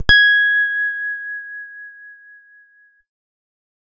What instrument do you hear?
electronic guitar